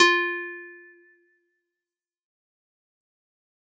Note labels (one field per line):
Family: guitar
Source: acoustic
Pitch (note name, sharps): F4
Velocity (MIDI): 127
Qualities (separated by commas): fast decay